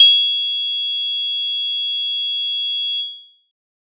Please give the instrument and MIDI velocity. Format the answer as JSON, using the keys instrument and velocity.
{"instrument": "electronic keyboard", "velocity": 25}